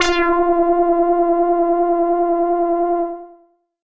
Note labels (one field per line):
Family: bass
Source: synthesizer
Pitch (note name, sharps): F4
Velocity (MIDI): 75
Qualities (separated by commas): distorted, tempo-synced